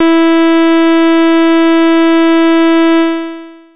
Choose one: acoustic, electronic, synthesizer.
synthesizer